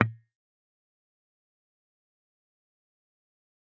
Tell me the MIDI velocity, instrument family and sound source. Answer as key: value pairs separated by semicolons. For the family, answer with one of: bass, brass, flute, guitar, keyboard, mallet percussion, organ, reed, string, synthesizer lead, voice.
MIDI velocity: 25; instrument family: guitar; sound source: electronic